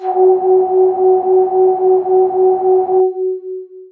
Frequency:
370 Hz